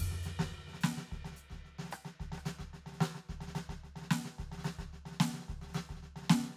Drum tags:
Brazilian baião
beat
110 BPM
4/4
ride, hi-hat pedal, snare, cross-stick, kick

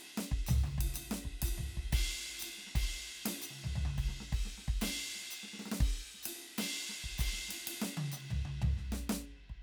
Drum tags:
jazz
beat
125 BPM
4/4
crash, ride, hi-hat pedal, snare, high tom, floor tom, kick

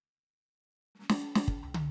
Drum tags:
Afro-Cuban rumba
fill
110 BPM
4/4
snare, high tom, floor tom, kick

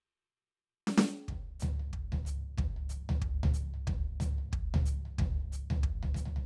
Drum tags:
swing
beat
185 BPM
4/4
hi-hat pedal, snare, floor tom, kick

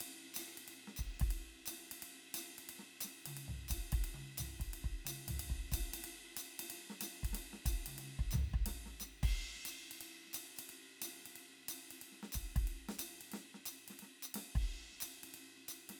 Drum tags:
medium-fast jazz
beat
180 BPM
4/4
ride, hi-hat pedal, snare, high tom, floor tom, kick

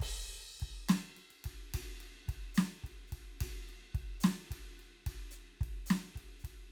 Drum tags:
blues shuffle
beat
72 BPM
4/4
crash, ride, ride bell, hi-hat pedal, snare, kick

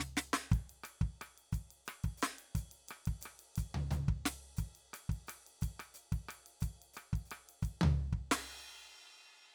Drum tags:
chacarera
beat
118 BPM
4/4
crash, ride, hi-hat pedal, snare, cross-stick, high tom, floor tom, kick

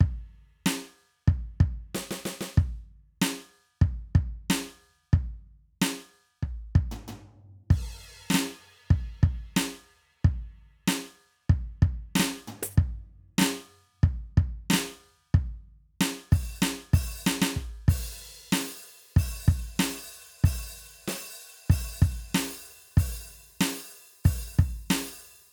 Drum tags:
rock
beat
94 BPM
4/4
crash, open hi-hat, hi-hat pedal, snare, high tom, floor tom, kick

